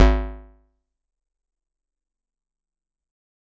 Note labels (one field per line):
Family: guitar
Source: electronic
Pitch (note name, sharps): G#1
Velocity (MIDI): 50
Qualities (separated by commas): fast decay, percussive